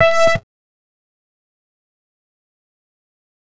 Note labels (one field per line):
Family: bass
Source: synthesizer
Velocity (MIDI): 127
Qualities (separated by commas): fast decay, percussive